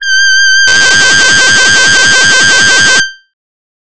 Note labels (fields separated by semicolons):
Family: voice; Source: synthesizer; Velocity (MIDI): 127; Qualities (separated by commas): bright